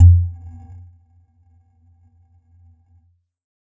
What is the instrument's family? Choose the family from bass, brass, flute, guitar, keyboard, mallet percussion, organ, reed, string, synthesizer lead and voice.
mallet percussion